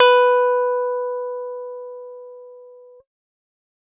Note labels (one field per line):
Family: guitar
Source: electronic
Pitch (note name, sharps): B4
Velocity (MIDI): 127